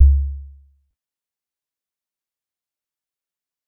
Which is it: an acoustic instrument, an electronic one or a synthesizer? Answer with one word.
acoustic